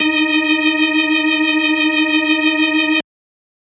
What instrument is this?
electronic organ